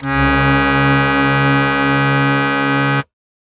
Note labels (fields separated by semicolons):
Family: keyboard; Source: acoustic; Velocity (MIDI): 75